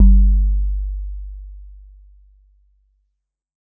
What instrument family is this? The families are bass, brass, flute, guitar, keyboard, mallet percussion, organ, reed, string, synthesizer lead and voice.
mallet percussion